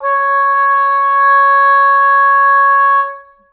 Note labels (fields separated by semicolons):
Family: reed; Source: acoustic; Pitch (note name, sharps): C#5; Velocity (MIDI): 50; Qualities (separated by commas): reverb